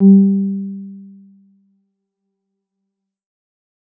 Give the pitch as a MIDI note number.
55